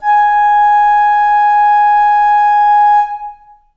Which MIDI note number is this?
80